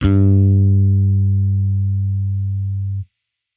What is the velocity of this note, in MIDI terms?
25